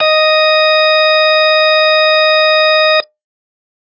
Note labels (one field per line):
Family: organ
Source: electronic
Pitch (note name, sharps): D#5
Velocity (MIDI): 50